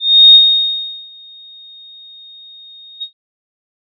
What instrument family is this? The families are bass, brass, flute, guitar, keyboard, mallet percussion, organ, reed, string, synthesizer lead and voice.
bass